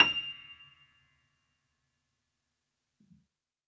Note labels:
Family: keyboard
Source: acoustic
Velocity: 75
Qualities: fast decay, percussive

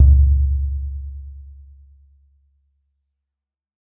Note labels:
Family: mallet percussion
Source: acoustic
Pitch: C#2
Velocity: 100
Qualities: dark, reverb

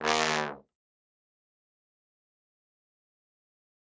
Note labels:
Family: brass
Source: acoustic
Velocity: 75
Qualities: bright, fast decay, reverb

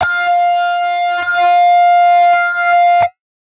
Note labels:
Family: guitar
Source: synthesizer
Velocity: 100

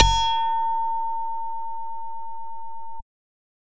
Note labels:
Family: bass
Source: synthesizer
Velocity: 127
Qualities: bright, distorted

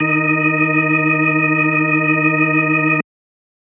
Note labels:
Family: organ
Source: electronic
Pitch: D#3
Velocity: 25

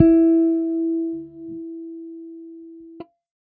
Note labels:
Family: bass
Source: electronic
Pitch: E4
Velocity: 25

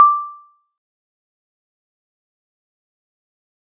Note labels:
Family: mallet percussion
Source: acoustic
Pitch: D6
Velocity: 50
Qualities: fast decay, percussive

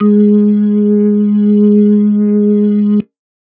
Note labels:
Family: organ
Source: electronic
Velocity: 127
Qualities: dark

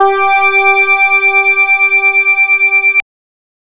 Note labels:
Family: bass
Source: synthesizer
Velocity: 127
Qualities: distorted, multiphonic

